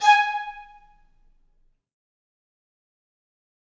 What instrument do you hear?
acoustic reed instrument